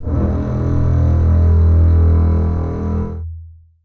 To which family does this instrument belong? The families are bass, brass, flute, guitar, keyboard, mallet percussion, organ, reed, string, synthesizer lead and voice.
string